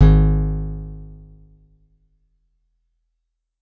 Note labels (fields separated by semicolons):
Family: guitar; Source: acoustic; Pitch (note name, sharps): G#1; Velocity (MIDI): 25